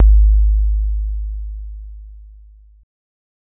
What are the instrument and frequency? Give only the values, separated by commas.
electronic keyboard, 51.91 Hz